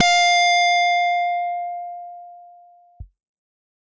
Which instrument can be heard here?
electronic guitar